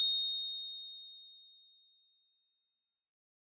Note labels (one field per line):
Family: mallet percussion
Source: acoustic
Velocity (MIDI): 127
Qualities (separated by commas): bright